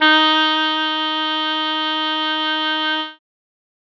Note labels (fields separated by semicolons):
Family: reed; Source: acoustic; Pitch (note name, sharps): D#4; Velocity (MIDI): 127; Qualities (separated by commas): bright